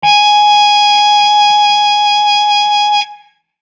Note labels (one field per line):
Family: brass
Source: acoustic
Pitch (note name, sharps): G#5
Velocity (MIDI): 75